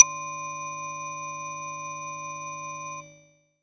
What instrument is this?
synthesizer bass